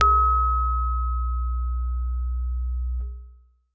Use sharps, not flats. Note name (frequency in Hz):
B1 (61.74 Hz)